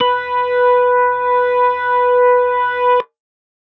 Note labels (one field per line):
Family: organ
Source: electronic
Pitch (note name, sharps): B4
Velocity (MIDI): 100